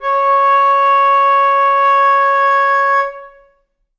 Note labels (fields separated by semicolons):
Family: flute; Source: acoustic; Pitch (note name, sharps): C#5; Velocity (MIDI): 100; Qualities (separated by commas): reverb